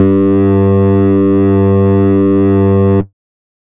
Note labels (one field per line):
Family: bass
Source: synthesizer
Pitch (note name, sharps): G2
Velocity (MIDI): 127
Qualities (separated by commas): distorted, multiphonic, tempo-synced